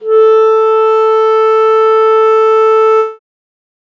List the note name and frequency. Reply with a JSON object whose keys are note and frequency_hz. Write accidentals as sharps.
{"note": "A4", "frequency_hz": 440}